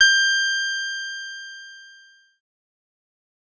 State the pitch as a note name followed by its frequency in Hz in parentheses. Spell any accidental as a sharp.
G6 (1568 Hz)